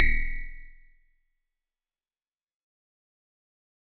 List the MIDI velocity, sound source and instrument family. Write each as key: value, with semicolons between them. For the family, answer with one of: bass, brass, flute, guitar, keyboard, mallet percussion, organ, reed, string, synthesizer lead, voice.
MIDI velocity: 127; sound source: acoustic; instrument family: guitar